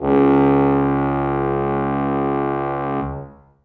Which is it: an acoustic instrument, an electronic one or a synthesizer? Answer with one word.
acoustic